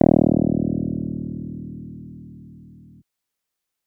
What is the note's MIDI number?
27